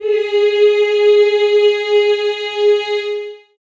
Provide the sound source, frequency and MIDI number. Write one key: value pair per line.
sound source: acoustic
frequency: 415.3 Hz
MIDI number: 68